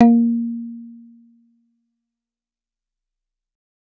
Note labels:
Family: bass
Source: synthesizer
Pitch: A#3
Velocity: 100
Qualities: fast decay

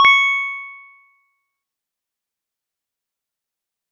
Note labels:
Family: mallet percussion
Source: acoustic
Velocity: 100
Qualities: fast decay, multiphonic

